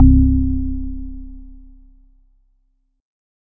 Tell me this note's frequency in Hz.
32.7 Hz